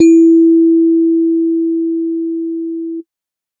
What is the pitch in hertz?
329.6 Hz